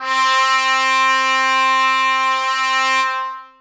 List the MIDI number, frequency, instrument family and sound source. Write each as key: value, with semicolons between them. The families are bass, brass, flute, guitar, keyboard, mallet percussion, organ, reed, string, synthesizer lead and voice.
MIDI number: 60; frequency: 261.6 Hz; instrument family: brass; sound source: acoustic